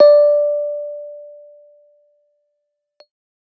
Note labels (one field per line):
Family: keyboard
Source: electronic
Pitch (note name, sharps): D5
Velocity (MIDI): 25